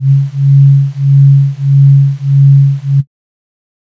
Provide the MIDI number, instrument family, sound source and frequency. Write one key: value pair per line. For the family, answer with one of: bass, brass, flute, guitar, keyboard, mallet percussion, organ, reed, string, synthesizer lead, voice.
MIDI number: 49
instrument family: flute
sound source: synthesizer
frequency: 138.6 Hz